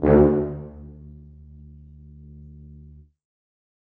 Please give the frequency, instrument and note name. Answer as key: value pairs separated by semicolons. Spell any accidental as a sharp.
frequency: 73.42 Hz; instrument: acoustic brass instrument; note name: D2